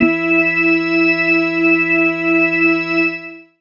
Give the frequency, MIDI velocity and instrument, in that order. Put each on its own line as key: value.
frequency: 329.6 Hz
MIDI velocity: 25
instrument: electronic organ